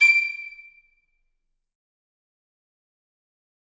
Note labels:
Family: reed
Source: acoustic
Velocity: 127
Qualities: fast decay, percussive, reverb

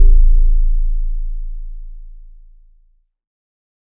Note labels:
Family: keyboard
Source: electronic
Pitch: A0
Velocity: 50

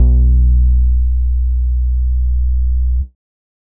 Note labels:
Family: bass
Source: synthesizer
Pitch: B1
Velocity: 50

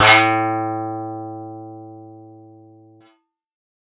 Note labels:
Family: guitar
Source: synthesizer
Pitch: A2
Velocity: 127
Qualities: bright

